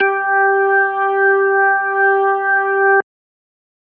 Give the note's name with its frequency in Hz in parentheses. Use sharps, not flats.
G4 (392 Hz)